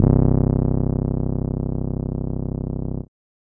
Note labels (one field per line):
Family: keyboard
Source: electronic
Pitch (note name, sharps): C1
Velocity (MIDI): 25